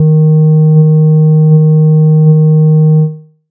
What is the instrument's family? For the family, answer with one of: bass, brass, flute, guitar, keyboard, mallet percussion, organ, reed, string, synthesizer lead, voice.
bass